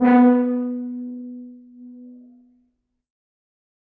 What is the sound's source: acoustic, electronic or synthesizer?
acoustic